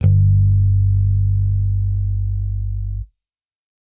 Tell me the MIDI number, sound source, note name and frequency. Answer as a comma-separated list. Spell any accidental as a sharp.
31, electronic, G1, 49 Hz